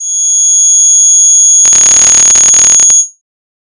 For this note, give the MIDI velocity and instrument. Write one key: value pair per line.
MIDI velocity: 25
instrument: synthesizer voice